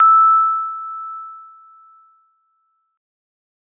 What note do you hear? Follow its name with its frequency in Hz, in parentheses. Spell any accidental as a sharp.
E6 (1319 Hz)